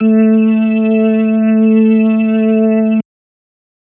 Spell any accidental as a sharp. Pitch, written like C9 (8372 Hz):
A3 (220 Hz)